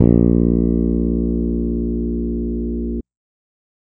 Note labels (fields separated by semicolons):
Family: bass; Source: electronic; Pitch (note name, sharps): A#1; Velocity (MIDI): 127